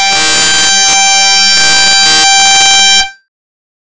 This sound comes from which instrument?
synthesizer bass